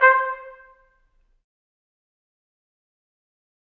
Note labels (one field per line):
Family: brass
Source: acoustic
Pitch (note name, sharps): C5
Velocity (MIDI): 25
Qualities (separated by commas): fast decay, percussive, reverb